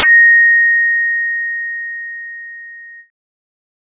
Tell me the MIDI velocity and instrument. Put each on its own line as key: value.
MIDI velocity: 127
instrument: synthesizer bass